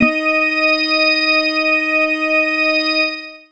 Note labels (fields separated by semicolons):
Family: organ; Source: electronic; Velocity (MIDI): 25; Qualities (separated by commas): reverb